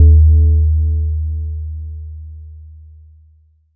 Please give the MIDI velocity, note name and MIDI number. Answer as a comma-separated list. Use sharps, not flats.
25, D#2, 39